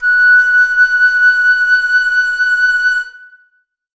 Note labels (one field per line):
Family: flute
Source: acoustic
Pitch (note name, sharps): F#6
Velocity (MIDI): 127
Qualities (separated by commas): reverb